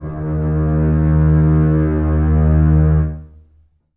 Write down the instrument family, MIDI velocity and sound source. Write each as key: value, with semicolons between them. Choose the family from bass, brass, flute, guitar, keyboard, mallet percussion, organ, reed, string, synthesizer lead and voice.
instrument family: string; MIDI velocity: 25; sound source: acoustic